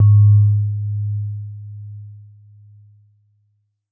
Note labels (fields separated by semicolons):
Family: keyboard; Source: electronic; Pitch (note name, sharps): G#2; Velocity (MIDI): 50; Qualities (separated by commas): dark